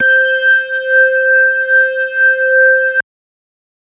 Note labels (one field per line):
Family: organ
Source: electronic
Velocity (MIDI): 25